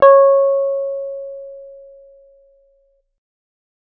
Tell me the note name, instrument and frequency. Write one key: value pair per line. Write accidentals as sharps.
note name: C#5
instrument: acoustic guitar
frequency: 554.4 Hz